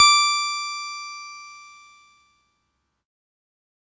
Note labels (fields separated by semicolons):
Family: keyboard; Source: electronic; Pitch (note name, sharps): D6; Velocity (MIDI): 25